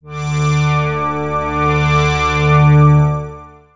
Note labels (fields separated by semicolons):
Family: synthesizer lead; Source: synthesizer; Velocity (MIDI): 100; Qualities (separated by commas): bright, long release, non-linear envelope